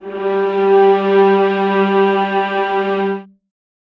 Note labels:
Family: string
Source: acoustic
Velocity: 50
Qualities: reverb

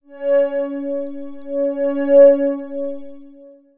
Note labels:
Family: synthesizer lead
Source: synthesizer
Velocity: 25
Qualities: long release, non-linear envelope

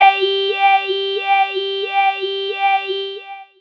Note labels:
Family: voice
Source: synthesizer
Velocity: 100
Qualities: long release, non-linear envelope, tempo-synced

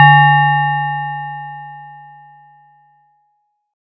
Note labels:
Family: mallet percussion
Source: acoustic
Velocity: 127

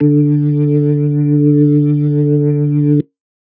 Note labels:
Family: organ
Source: electronic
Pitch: D3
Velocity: 100

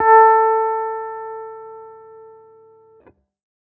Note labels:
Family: guitar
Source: electronic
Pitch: A4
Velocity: 50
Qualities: non-linear envelope

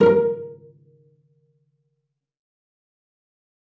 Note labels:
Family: string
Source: acoustic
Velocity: 75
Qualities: fast decay, percussive, reverb

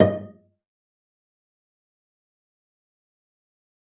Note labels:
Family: string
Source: acoustic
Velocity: 50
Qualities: fast decay, percussive, reverb

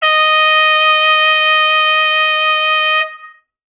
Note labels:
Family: brass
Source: acoustic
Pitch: D#5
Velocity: 100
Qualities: distorted

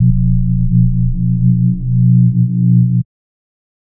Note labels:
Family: mallet percussion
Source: synthesizer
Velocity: 25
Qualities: multiphonic, non-linear envelope

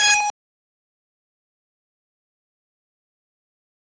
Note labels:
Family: bass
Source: synthesizer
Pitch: G#5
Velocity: 25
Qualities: bright, distorted, fast decay, percussive

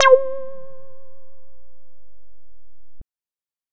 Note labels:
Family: bass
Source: synthesizer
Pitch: C5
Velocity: 50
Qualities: distorted

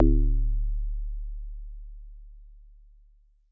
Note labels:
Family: guitar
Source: synthesizer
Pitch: D1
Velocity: 75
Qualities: dark

